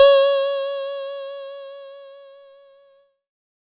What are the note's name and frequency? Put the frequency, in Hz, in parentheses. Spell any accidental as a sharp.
C#5 (554.4 Hz)